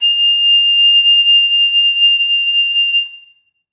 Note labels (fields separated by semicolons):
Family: flute; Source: acoustic; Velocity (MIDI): 127; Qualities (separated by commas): bright, reverb